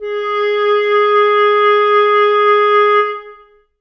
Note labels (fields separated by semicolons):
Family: reed; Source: acoustic; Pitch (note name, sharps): G#4; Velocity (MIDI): 75; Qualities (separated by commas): long release, reverb